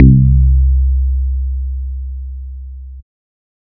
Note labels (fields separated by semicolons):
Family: bass; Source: synthesizer; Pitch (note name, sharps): C2; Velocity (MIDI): 100